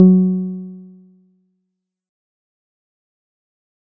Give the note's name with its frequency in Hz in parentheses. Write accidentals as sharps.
F#3 (185 Hz)